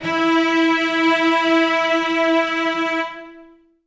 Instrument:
acoustic string instrument